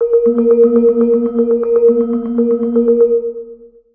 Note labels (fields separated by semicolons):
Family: mallet percussion; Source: synthesizer; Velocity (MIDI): 100; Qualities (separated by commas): dark, long release, multiphonic, percussive, tempo-synced